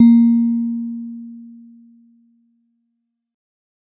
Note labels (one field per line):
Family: mallet percussion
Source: acoustic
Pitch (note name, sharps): A#3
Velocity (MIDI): 50